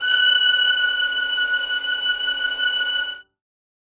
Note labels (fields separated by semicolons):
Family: string; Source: acoustic; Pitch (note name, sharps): F#6; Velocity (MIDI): 127; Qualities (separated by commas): reverb